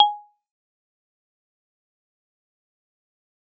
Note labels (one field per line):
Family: mallet percussion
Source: acoustic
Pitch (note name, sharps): G#5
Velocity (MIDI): 75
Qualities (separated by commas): fast decay, percussive